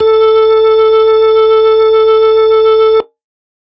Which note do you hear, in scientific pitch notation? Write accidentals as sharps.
A4